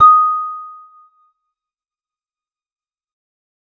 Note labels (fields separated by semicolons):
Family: guitar; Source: acoustic; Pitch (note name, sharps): D#6; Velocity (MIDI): 50; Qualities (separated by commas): fast decay